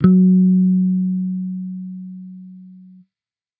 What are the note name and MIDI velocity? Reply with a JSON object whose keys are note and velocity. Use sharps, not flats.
{"note": "F#3", "velocity": 50}